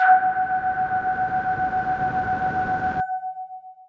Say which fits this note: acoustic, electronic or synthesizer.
synthesizer